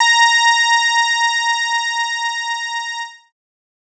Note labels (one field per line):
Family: bass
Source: synthesizer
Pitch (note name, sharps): A#5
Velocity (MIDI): 127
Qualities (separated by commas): bright, distorted